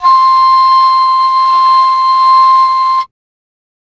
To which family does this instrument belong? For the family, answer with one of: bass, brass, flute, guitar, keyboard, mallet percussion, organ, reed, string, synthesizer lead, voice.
flute